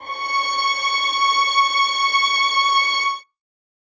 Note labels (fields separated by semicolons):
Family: string; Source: acoustic; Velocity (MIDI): 25; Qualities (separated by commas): reverb